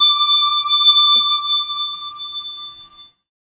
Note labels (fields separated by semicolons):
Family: keyboard; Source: synthesizer; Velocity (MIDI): 75; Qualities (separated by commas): bright